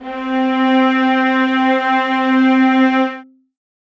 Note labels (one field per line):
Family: string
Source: acoustic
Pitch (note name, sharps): C4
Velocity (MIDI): 50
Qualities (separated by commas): reverb